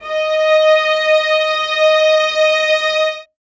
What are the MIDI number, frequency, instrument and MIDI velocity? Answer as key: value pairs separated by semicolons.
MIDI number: 75; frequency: 622.3 Hz; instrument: acoustic string instrument; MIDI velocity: 75